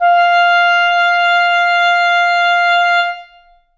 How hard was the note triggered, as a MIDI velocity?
127